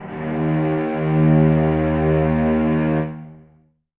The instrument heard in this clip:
acoustic string instrument